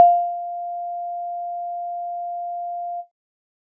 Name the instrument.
electronic keyboard